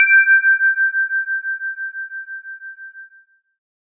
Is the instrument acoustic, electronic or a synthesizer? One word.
synthesizer